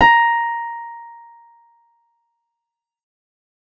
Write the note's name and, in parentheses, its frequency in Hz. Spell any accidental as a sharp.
A#5 (932.3 Hz)